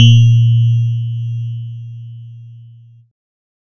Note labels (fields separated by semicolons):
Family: keyboard; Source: electronic; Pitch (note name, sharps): A#2; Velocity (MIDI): 100; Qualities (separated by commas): distorted